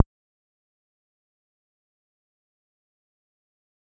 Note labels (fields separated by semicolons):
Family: bass; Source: synthesizer; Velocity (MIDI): 100; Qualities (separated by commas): fast decay, percussive